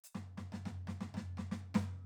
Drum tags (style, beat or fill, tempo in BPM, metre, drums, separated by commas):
samba, fill, 116 BPM, 4/4, hi-hat pedal, snare, floor tom